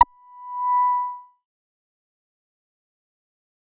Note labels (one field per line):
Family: bass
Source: synthesizer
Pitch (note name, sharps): B5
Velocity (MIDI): 25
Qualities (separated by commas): distorted, fast decay